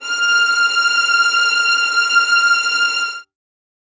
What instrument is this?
acoustic string instrument